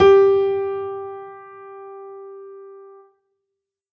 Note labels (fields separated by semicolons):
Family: keyboard; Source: acoustic; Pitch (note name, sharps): G4; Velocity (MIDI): 100; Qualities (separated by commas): reverb